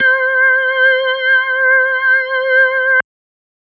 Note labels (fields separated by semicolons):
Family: organ; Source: electronic; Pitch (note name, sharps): C5; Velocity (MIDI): 100